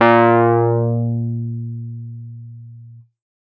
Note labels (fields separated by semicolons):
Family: keyboard; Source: electronic; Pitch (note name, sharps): A#2; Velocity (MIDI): 75; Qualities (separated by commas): distorted